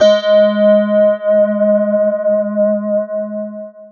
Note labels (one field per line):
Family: guitar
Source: electronic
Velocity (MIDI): 127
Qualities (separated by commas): long release, multiphonic, non-linear envelope